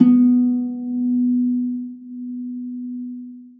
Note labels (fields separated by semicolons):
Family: string; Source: acoustic; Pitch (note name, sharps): B3; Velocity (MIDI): 50; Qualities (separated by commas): long release, reverb